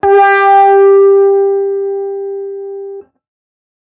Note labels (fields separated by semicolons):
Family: guitar; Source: electronic; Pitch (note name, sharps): G4; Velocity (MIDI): 127; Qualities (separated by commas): distorted, non-linear envelope